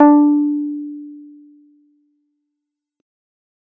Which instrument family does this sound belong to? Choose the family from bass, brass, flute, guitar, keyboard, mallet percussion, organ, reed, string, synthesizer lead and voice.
keyboard